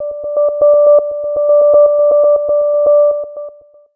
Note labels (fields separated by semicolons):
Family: synthesizer lead; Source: synthesizer; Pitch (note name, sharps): D5; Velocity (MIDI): 50; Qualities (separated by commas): dark, long release, tempo-synced